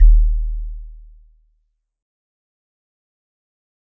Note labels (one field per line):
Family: mallet percussion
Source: acoustic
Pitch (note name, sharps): D#1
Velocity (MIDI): 25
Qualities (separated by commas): dark, fast decay